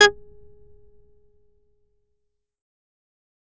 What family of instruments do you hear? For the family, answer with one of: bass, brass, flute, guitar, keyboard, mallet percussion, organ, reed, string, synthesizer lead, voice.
bass